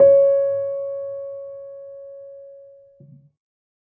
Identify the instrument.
acoustic keyboard